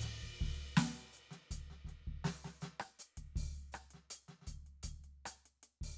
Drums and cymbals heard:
crash, closed hi-hat, open hi-hat, hi-hat pedal, snare, cross-stick and kick